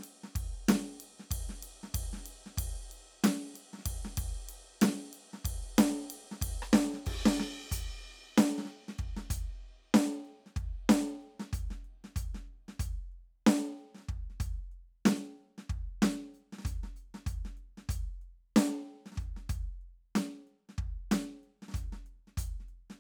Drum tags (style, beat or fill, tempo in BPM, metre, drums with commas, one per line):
hip-hop
beat
94 BPM
4/4
ride, closed hi-hat, snare, cross-stick, kick